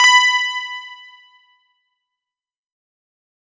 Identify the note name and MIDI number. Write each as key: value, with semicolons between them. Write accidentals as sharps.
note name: B5; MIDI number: 83